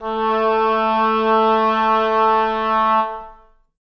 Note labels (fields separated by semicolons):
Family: reed; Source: acoustic; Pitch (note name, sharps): A3; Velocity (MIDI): 75; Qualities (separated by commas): reverb